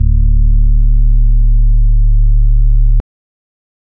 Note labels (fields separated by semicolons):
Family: organ; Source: electronic; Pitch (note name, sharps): D1; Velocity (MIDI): 25; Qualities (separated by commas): dark